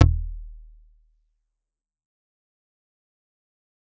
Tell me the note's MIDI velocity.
75